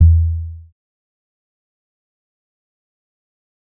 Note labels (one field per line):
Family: bass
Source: synthesizer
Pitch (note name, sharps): E2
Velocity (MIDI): 50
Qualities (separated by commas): dark, fast decay, percussive